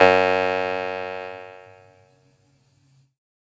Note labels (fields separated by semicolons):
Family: keyboard; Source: electronic; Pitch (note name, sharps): F#2; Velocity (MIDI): 127; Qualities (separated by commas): bright, distorted